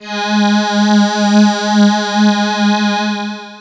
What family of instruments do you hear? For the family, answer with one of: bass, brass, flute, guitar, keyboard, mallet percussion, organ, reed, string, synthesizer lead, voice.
voice